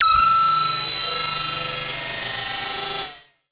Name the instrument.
synthesizer lead